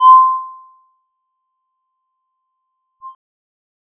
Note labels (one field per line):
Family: bass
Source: synthesizer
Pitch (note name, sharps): C6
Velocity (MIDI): 50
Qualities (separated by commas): percussive